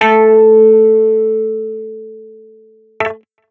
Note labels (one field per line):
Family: guitar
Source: electronic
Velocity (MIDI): 127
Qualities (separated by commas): distorted